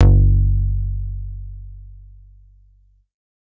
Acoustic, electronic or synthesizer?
synthesizer